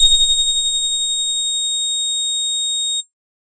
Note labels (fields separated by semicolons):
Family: bass; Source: synthesizer; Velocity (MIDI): 127; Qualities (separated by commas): bright, distorted